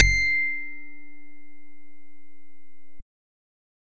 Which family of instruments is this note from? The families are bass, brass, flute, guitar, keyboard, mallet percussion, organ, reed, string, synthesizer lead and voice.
bass